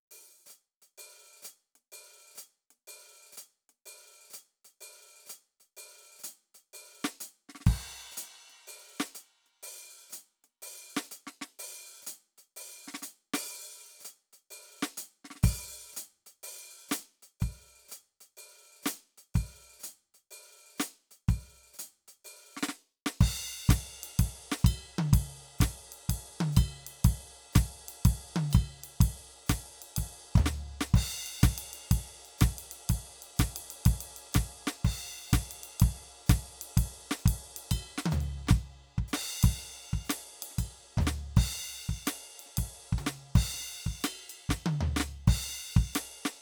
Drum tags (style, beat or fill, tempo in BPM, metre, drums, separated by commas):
swing, beat, 124 BPM, 4/4, crash, ride, ride bell, closed hi-hat, open hi-hat, hi-hat pedal, snare, high tom, floor tom, kick